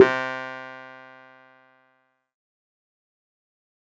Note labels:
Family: keyboard; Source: electronic; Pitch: C3; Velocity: 127; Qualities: distorted, fast decay

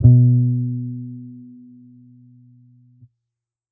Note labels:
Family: bass; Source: electronic; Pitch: B2; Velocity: 50; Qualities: dark

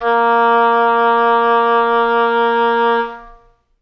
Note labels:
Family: reed; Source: acoustic; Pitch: A#3; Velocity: 50; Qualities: reverb

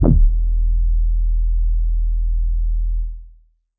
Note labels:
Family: bass; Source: synthesizer; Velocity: 25; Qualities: distorted, tempo-synced

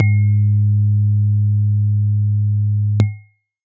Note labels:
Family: keyboard; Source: electronic; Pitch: G#2; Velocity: 25

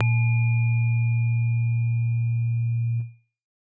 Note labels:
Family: keyboard; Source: acoustic; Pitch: A#2; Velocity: 25

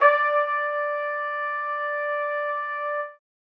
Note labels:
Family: brass; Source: acoustic; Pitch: D5; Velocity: 50; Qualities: reverb

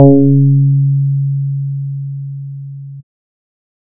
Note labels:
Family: bass; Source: synthesizer; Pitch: C#3; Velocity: 75

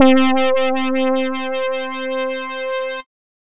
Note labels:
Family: bass; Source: synthesizer; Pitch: C4; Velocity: 127; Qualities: bright, distorted

